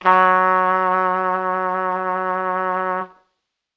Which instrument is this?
acoustic brass instrument